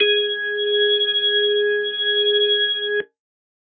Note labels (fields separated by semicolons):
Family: organ; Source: electronic; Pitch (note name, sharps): G#4; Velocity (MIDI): 50